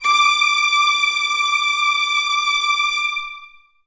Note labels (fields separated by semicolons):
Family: string; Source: acoustic; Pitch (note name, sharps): D6; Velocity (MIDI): 127; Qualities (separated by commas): long release, reverb